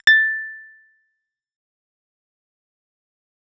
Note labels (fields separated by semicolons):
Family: bass; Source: synthesizer; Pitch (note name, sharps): A6; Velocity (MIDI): 50; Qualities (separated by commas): fast decay, percussive